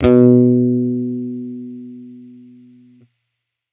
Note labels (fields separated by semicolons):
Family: bass; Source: electronic; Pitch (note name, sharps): B2; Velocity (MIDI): 25; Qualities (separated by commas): distorted